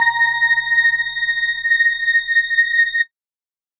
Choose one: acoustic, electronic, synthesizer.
electronic